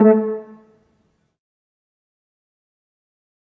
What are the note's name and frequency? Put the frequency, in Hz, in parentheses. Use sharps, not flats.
A3 (220 Hz)